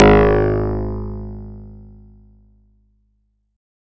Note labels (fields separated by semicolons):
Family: guitar; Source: acoustic; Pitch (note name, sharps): G#1; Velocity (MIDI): 127; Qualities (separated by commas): bright, distorted